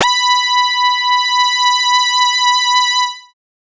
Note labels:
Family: bass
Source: synthesizer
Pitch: B5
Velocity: 75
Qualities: bright, distorted, multiphonic

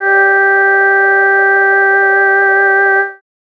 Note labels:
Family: voice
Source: synthesizer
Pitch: G4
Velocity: 50

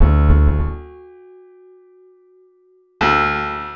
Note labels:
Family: guitar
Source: acoustic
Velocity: 25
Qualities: reverb

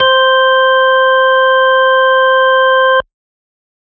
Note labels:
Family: organ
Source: electronic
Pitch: C5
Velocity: 50

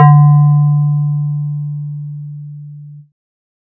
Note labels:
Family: bass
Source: synthesizer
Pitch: D3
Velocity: 25

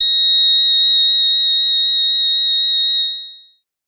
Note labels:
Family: bass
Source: synthesizer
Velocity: 50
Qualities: bright, distorted, long release

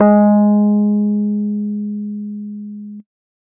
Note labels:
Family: keyboard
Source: electronic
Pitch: G#3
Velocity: 50

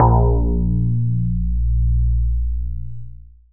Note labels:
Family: synthesizer lead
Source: synthesizer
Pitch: A#1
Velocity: 25

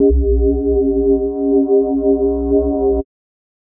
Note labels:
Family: mallet percussion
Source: electronic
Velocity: 50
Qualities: multiphonic, non-linear envelope

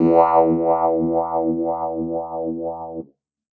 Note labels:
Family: keyboard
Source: electronic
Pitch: E2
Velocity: 50

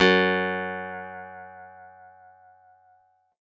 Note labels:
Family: guitar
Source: acoustic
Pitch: F#2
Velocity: 50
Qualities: bright

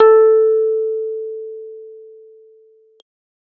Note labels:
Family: keyboard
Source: electronic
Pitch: A4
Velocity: 75

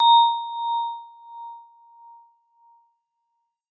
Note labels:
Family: mallet percussion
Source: acoustic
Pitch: A#5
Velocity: 127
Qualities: non-linear envelope

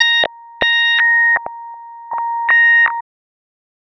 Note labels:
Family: bass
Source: synthesizer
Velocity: 50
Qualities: tempo-synced

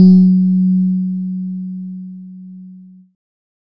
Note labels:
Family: keyboard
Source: electronic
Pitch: F#3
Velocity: 50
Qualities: distorted

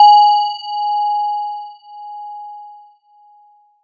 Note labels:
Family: mallet percussion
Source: electronic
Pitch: G#5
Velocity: 50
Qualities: multiphonic

